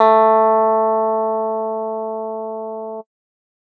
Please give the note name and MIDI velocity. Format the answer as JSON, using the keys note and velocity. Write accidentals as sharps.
{"note": "A3", "velocity": 75}